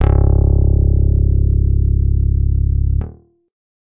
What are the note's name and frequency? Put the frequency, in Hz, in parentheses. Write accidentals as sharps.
C#1 (34.65 Hz)